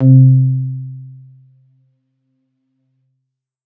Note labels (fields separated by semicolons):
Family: keyboard; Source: electronic; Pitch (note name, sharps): C3; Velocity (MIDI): 100; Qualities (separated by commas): dark